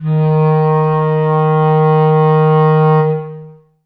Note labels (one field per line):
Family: reed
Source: acoustic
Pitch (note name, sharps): D#3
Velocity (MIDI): 75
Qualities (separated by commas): long release, reverb